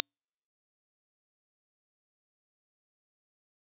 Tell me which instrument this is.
acoustic mallet percussion instrument